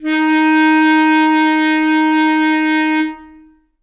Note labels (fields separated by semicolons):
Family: reed; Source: acoustic; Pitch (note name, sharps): D#4; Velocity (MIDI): 100; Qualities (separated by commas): long release, reverb